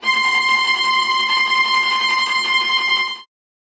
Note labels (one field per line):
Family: string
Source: acoustic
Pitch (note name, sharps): C6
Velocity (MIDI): 127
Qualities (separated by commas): bright, non-linear envelope, reverb